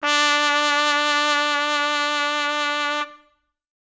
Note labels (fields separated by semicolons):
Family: brass; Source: acoustic; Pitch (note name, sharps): D4; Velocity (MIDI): 127; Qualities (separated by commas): bright